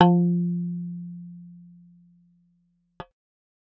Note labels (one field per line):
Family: bass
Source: synthesizer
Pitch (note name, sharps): F3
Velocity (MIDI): 100